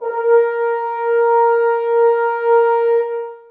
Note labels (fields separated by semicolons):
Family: brass; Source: acoustic; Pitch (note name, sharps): A#4; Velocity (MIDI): 100; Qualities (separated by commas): long release, reverb